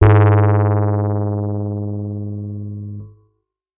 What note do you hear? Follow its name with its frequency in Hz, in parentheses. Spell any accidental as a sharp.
G#2 (103.8 Hz)